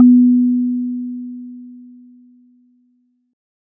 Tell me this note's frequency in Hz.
246.9 Hz